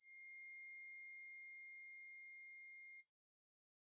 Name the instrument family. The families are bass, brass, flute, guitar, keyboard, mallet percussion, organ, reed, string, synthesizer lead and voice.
voice